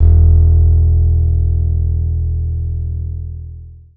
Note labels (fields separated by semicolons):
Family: guitar; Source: acoustic; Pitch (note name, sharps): E1; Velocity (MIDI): 100; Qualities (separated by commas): dark, long release